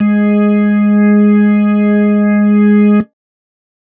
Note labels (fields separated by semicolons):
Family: organ; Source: electronic; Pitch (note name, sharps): G#3; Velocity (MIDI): 127